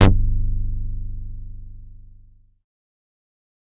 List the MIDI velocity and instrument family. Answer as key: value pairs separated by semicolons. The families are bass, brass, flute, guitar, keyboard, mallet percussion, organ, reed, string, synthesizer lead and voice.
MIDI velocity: 25; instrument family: bass